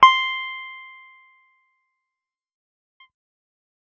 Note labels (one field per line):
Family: guitar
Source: electronic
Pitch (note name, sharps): C6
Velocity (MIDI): 100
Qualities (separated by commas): fast decay